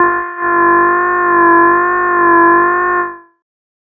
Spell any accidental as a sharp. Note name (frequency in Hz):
F4 (349.2 Hz)